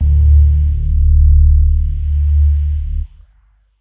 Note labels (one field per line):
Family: keyboard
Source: electronic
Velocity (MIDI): 25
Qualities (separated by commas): dark